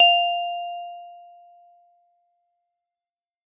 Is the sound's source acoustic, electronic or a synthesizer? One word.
acoustic